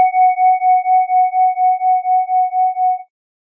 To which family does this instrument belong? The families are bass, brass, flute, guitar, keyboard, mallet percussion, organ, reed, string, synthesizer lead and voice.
organ